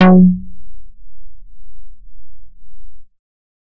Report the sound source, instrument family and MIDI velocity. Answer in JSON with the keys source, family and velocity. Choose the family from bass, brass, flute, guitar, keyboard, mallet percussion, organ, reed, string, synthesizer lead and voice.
{"source": "synthesizer", "family": "bass", "velocity": 100}